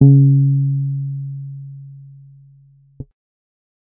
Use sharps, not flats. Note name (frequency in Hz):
C#3 (138.6 Hz)